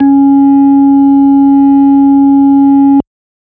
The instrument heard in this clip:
electronic organ